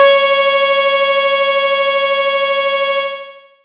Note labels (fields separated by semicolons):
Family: bass; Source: synthesizer; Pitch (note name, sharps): C#5; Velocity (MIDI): 127; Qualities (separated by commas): bright, distorted, long release